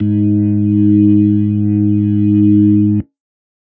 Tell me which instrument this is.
electronic organ